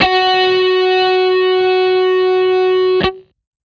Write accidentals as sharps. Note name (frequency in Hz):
F#4 (370 Hz)